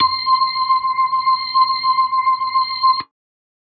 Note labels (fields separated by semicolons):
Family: organ; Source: electronic; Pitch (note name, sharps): C6; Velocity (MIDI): 50